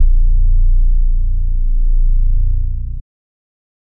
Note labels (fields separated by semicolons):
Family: bass; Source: synthesizer; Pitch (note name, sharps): A#0; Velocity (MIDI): 75; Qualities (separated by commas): dark